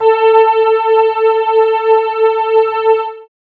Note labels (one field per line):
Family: keyboard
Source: synthesizer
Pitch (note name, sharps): A4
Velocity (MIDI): 50